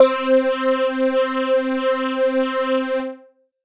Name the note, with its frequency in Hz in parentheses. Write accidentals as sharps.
C4 (261.6 Hz)